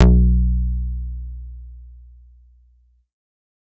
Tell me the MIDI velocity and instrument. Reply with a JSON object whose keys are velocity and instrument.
{"velocity": 127, "instrument": "synthesizer bass"}